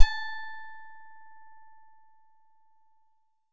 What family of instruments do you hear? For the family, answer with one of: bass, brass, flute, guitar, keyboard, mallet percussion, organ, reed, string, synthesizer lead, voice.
guitar